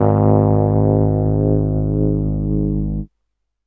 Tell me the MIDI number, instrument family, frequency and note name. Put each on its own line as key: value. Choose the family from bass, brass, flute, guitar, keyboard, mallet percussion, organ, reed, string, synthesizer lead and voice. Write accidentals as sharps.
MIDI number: 32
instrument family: keyboard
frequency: 51.91 Hz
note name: G#1